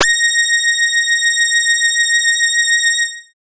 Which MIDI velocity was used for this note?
75